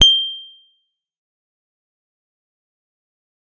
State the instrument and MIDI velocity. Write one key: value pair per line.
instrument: electronic guitar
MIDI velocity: 25